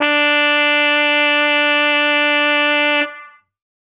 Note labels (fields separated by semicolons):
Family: brass; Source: acoustic; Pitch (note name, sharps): D4; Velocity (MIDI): 127; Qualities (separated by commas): bright